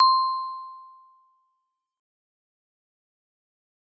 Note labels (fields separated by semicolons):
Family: mallet percussion; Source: acoustic; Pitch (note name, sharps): C6; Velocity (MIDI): 127; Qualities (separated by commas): fast decay